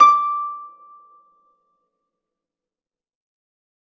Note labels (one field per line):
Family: string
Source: acoustic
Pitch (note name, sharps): D6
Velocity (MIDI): 75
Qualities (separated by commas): fast decay, reverb